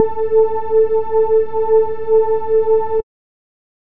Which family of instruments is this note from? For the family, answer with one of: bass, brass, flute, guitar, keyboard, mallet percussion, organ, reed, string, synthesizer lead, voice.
bass